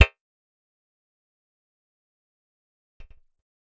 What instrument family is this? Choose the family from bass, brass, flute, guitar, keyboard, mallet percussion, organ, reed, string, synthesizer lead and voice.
bass